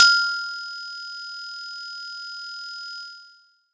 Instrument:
acoustic mallet percussion instrument